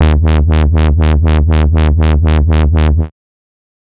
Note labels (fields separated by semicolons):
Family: bass; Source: synthesizer; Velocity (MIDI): 100; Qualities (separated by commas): bright, distorted, tempo-synced